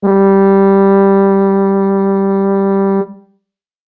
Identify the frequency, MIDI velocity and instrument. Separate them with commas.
196 Hz, 75, acoustic brass instrument